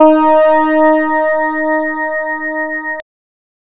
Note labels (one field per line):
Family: bass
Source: synthesizer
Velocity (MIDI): 50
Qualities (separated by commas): distorted, multiphonic